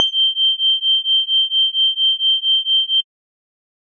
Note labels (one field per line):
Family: bass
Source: synthesizer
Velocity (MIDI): 127